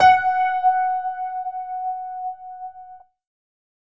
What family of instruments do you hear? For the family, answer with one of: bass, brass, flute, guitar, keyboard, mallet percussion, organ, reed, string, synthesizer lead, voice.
keyboard